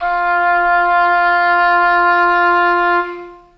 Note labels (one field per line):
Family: reed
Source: acoustic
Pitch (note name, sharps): F4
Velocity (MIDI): 50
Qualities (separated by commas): long release, reverb